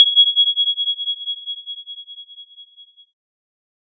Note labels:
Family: keyboard; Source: synthesizer; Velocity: 50; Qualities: bright

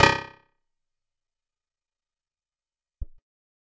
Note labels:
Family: guitar; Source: acoustic; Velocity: 100; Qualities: fast decay, percussive

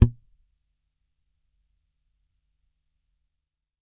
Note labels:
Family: bass; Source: electronic; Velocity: 25; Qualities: percussive

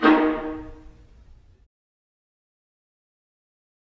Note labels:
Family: string; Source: acoustic; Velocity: 25; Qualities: fast decay, reverb

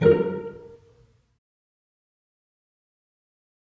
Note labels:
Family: string; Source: acoustic; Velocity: 50; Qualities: fast decay, percussive, reverb

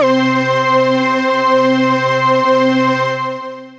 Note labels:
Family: synthesizer lead; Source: synthesizer; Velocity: 25; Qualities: bright, long release

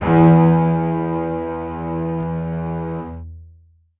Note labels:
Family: string; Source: acoustic; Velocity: 127; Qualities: long release, reverb

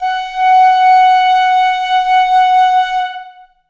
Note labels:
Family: flute; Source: acoustic; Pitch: F#5; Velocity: 50; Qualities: long release, reverb

